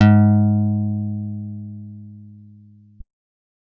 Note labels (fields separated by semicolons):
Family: guitar; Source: acoustic; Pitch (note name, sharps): G#2; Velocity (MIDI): 75